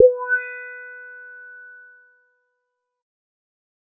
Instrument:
synthesizer bass